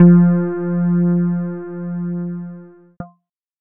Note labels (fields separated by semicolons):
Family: keyboard; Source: electronic; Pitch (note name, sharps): F3; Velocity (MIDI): 50; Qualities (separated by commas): dark, distorted